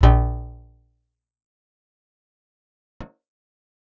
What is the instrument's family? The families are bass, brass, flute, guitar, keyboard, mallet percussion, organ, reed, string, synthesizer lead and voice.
guitar